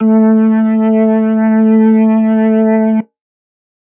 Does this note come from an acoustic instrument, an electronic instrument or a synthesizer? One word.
electronic